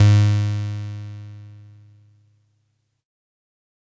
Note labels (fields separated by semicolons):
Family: keyboard; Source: electronic; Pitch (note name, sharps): G#2; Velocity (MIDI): 25; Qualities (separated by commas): bright, distorted